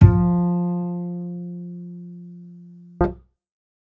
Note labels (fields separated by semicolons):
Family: bass; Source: acoustic; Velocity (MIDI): 50